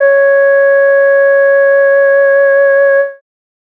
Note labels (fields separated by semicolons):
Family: voice; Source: synthesizer; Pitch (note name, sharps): C#5; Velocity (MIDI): 127